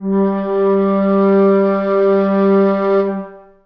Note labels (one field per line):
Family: flute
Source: acoustic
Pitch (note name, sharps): G3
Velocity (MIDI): 100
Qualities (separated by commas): dark, long release, reverb